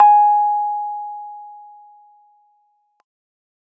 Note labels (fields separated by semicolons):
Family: keyboard; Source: electronic; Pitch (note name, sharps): G#5; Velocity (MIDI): 100